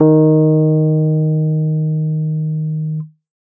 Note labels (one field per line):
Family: keyboard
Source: electronic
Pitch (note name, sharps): D#3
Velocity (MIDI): 100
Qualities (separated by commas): dark